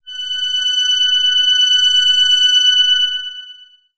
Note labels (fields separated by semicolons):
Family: synthesizer lead; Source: synthesizer; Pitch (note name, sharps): F#6; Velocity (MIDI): 127; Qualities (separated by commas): long release, non-linear envelope